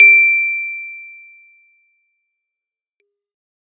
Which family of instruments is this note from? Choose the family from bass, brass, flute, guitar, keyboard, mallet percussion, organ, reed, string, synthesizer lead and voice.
keyboard